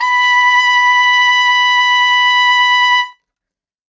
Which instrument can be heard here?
acoustic reed instrument